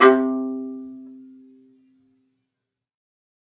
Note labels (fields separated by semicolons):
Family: string; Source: acoustic; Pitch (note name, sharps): C3; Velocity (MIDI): 25; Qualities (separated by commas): fast decay, reverb